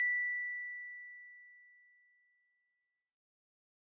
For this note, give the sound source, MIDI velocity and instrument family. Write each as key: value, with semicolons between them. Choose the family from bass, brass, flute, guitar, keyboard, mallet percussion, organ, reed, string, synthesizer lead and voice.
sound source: acoustic; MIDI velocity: 25; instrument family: mallet percussion